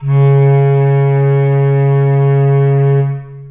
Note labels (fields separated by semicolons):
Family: reed; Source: acoustic; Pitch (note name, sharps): C#3; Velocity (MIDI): 50; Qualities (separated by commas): long release, reverb